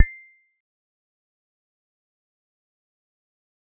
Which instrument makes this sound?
electronic guitar